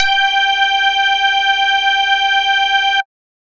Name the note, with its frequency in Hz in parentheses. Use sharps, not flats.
G5 (784 Hz)